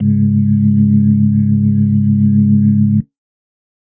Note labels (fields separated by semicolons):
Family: organ; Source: electronic; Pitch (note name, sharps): C#1; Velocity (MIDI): 25